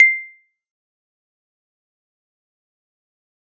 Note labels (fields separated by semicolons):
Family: keyboard; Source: electronic; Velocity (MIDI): 50; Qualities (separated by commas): fast decay, percussive